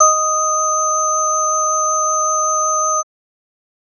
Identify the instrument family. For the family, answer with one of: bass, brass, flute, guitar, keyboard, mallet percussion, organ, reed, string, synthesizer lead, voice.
organ